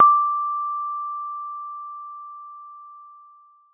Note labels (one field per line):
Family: mallet percussion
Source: acoustic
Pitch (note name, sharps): D6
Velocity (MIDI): 127